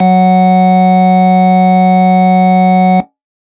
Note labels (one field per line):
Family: organ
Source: electronic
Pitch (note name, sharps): F#3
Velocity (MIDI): 127